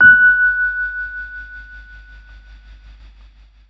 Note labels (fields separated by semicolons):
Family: keyboard; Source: electronic; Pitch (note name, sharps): F#6; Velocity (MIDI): 25; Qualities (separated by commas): long release